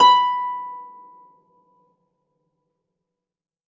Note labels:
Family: string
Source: acoustic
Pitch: B5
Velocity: 127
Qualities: reverb

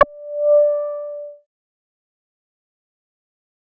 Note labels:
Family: bass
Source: synthesizer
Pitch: D5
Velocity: 100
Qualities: distorted, fast decay

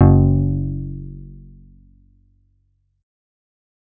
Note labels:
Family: bass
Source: synthesizer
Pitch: F#1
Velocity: 75

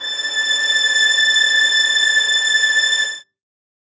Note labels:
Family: string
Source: acoustic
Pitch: A6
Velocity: 100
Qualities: reverb

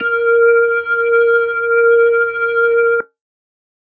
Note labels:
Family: organ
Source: electronic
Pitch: A#4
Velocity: 75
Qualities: distorted

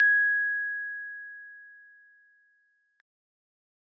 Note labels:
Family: keyboard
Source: acoustic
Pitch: G#6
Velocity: 25

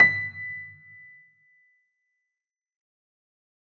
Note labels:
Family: keyboard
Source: acoustic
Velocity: 100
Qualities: fast decay, reverb

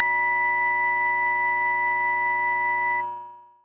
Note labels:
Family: bass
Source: synthesizer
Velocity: 127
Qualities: bright, multiphonic

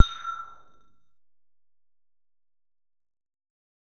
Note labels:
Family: bass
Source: synthesizer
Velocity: 25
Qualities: distorted, percussive

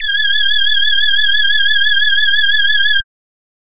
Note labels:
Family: voice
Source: synthesizer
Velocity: 25

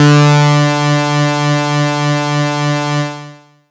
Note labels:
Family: bass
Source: synthesizer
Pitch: D3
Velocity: 25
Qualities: bright, distorted, long release

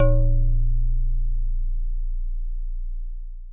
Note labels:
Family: mallet percussion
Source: acoustic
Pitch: A#0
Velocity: 50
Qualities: long release

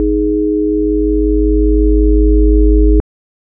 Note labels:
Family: organ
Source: electronic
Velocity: 127

